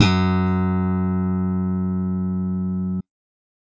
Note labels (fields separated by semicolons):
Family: bass; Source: electronic; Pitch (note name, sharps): F#2; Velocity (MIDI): 100; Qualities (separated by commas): bright